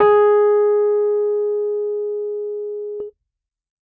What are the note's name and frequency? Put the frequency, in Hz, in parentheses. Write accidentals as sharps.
G#4 (415.3 Hz)